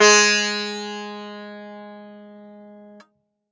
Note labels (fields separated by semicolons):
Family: guitar; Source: acoustic; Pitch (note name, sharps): G#3; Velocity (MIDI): 75; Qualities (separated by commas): bright, multiphonic, reverb